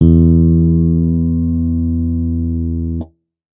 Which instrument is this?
electronic bass